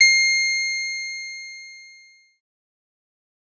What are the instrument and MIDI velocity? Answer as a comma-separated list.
synthesizer bass, 127